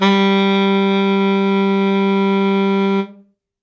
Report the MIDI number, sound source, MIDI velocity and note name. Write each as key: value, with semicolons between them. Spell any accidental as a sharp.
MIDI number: 55; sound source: acoustic; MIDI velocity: 100; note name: G3